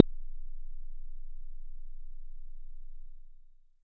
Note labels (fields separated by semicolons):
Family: bass; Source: synthesizer; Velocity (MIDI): 75